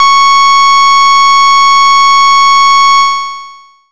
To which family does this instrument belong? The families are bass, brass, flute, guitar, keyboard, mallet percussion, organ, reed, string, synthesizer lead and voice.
bass